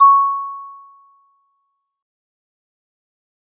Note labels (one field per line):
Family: mallet percussion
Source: acoustic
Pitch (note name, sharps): C#6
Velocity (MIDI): 25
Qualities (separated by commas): fast decay